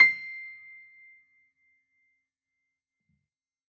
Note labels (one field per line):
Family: keyboard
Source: acoustic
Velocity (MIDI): 100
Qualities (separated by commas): fast decay, percussive